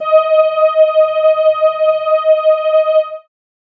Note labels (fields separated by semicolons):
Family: keyboard; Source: synthesizer; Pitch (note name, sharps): D#5; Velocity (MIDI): 127